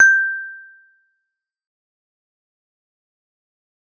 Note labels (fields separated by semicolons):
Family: mallet percussion; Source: acoustic; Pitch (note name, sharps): G6; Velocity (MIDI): 100; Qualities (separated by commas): fast decay, percussive